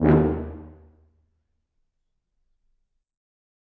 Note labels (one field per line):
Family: brass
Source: acoustic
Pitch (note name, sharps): D#2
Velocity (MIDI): 127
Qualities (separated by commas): bright, reverb